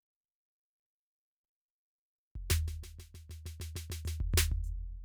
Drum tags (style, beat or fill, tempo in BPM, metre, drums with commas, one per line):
funk
fill
95 BPM
4/4
hi-hat pedal, snare, floor tom, kick